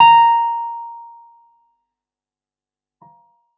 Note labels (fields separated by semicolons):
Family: keyboard; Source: electronic; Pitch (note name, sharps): A#5; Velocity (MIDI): 127; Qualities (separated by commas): fast decay